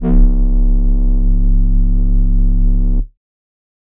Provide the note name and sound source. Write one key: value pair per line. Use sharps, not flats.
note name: C#1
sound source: synthesizer